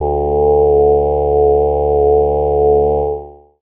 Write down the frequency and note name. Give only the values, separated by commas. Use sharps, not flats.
73.42 Hz, D2